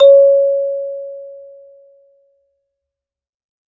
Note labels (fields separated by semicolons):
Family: mallet percussion; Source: acoustic; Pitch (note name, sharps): C#5; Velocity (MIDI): 50; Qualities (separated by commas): reverb